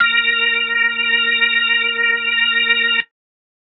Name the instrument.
electronic organ